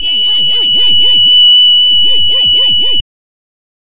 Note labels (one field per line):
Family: reed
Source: synthesizer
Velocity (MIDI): 75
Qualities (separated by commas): bright, distorted, non-linear envelope